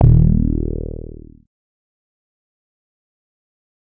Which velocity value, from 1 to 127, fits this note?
100